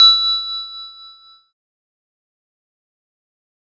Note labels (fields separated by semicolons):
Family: keyboard; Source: electronic; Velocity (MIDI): 127; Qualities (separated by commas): fast decay, reverb